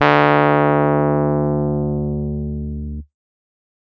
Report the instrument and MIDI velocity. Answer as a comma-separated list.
electronic keyboard, 127